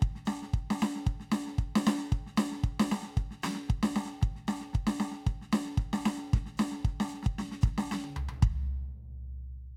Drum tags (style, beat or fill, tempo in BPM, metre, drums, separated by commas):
country, beat, 114 BPM, 4/4, hi-hat pedal, snare, high tom, floor tom, kick